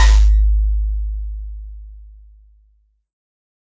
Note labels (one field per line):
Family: keyboard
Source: synthesizer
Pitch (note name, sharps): G#1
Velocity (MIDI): 127